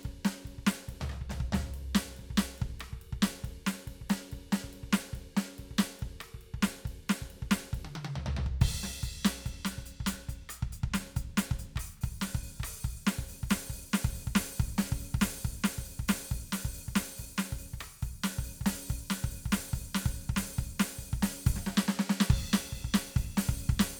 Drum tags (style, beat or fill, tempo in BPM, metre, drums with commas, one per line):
punk
beat
140 BPM
4/4
crash, ride, closed hi-hat, open hi-hat, snare, cross-stick, high tom, floor tom, kick